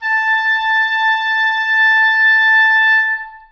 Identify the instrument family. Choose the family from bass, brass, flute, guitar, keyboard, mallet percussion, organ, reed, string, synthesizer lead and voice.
reed